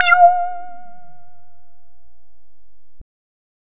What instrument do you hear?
synthesizer bass